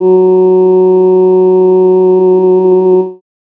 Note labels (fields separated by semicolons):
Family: voice; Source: synthesizer; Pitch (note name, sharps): F#3; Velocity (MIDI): 75; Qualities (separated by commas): bright